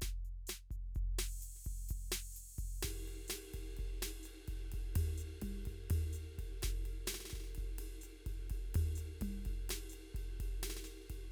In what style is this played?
bossa nova